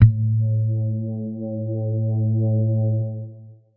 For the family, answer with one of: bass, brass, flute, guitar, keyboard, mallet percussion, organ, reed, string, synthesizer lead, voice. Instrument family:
guitar